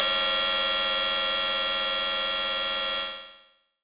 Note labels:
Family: bass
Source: synthesizer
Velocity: 127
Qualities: bright, distorted, long release

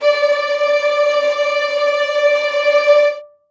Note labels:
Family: string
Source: acoustic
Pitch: D5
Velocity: 100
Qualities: bright, non-linear envelope, reverb

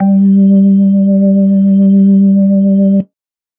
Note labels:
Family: organ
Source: electronic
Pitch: G3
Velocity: 100

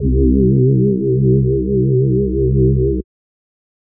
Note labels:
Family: voice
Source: synthesizer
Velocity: 25

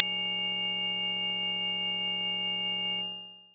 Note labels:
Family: bass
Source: synthesizer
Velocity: 127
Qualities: multiphonic

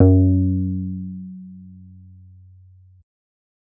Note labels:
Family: bass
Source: synthesizer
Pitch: F#2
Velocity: 25

